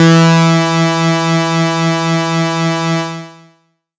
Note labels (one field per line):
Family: bass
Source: synthesizer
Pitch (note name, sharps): E3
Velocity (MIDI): 25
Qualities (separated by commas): bright, distorted, long release